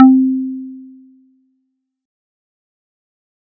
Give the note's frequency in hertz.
261.6 Hz